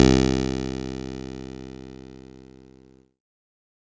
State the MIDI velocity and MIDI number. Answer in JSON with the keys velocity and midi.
{"velocity": 25, "midi": 36}